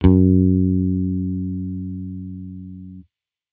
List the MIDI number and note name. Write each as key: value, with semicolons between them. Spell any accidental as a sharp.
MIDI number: 42; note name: F#2